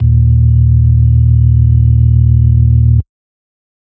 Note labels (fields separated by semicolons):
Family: organ; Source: electronic; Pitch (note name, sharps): D#1; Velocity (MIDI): 127; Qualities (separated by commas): dark, distorted